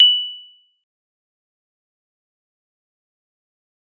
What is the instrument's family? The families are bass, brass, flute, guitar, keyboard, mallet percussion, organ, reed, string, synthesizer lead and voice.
mallet percussion